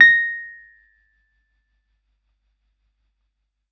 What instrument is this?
electronic keyboard